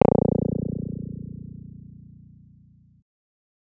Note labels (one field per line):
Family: guitar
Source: electronic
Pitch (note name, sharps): A#0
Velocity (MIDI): 75